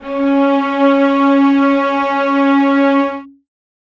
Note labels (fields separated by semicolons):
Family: string; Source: acoustic; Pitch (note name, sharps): C#4; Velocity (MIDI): 50; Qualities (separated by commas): reverb